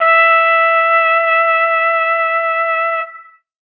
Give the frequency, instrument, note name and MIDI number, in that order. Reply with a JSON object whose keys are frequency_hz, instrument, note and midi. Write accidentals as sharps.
{"frequency_hz": 659.3, "instrument": "acoustic brass instrument", "note": "E5", "midi": 76}